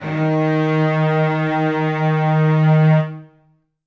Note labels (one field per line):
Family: string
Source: acoustic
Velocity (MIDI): 100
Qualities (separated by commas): reverb